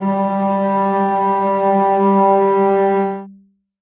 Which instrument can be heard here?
acoustic string instrument